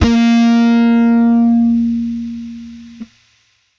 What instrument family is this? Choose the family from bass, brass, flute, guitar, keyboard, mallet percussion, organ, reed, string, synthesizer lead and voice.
bass